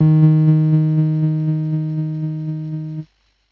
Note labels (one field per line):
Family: keyboard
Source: electronic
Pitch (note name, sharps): D#3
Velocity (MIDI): 50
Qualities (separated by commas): dark, distorted, tempo-synced